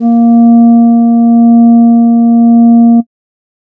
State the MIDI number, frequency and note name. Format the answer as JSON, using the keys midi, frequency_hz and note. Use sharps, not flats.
{"midi": 58, "frequency_hz": 233.1, "note": "A#3"}